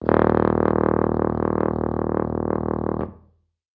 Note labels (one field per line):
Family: brass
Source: acoustic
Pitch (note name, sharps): D#1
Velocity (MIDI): 100